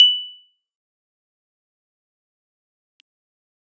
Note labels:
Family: keyboard; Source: electronic; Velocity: 50; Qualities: bright, fast decay, percussive

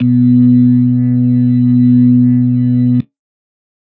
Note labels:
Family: organ; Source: electronic; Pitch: B2; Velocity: 50

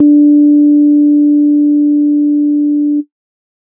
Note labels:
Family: organ; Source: electronic; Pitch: D4; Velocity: 75; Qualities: dark

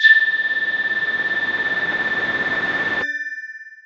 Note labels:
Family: voice; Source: synthesizer; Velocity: 127; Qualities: distorted, long release

